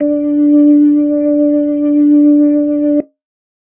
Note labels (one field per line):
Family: organ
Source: electronic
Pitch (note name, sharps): D4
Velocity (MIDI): 127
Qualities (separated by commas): dark